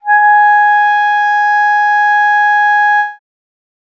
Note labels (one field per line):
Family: reed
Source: acoustic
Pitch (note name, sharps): G#5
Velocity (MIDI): 25